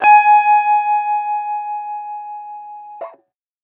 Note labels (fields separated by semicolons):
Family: guitar; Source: electronic; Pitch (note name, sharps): G#5; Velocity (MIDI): 25; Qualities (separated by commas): distorted